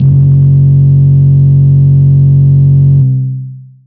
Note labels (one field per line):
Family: guitar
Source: electronic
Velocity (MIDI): 25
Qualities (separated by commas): bright, distorted, long release